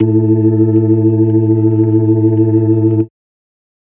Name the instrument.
electronic organ